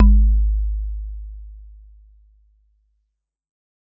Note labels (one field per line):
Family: mallet percussion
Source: acoustic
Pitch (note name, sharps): G#1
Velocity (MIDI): 25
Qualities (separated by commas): dark